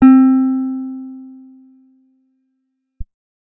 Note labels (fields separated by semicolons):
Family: guitar; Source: acoustic; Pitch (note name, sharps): C4; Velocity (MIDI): 25